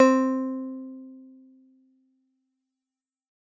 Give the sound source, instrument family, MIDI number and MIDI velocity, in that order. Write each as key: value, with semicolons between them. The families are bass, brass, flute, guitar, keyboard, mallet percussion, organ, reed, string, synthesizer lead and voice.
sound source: synthesizer; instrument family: guitar; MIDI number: 60; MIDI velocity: 100